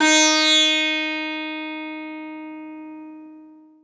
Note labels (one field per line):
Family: guitar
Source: acoustic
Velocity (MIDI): 50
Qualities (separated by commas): bright, long release, multiphonic, reverb